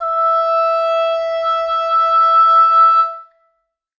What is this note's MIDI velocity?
100